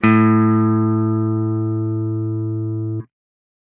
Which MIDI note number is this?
45